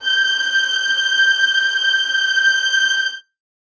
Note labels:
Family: string; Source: acoustic; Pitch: G6; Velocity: 50; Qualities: bright, non-linear envelope, reverb

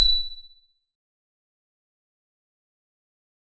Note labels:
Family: guitar; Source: acoustic; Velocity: 50; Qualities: bright, distorted, fast decay, percussive

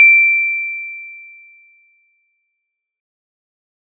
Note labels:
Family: mallet percussion; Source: acoustic; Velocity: 100; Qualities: bright

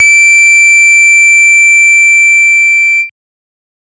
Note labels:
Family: bass; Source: synthesizer; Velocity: 25; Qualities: bright, distorted, multiphonic

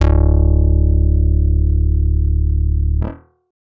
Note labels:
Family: guitar; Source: electronic; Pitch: D1; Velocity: 100

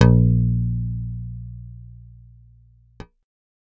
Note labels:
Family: bass; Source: synthesizer; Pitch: A#1; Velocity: 127

